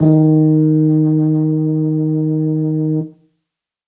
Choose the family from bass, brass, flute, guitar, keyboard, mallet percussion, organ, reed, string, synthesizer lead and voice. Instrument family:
brass